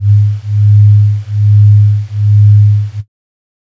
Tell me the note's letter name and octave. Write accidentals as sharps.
G#2